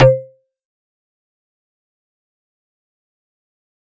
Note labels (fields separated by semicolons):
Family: mallet percussion; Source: electronic; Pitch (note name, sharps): C3; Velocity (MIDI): 100; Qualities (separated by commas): fast decay, percussive